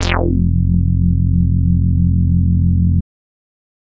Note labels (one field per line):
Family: bass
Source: synthesizer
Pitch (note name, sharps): F1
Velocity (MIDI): 100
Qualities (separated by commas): distorted